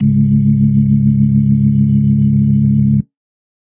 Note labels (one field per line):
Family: organ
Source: electronic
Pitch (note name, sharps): C#1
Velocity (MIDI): 127